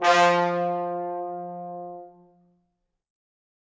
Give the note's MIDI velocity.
50